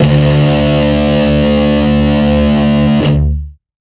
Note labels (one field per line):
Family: guitar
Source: electronic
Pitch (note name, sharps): D2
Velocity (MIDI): 100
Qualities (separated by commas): distorted, long release